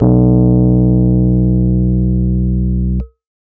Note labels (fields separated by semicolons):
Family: keyboard; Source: electronic; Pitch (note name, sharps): B1; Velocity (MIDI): 50; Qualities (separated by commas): distorted